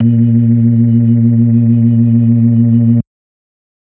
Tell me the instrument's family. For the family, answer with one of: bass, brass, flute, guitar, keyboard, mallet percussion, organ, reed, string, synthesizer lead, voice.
organ